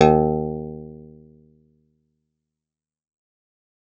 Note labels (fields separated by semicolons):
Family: guitar; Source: acoustic; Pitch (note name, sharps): D#2; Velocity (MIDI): 25; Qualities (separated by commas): fast decay, reverb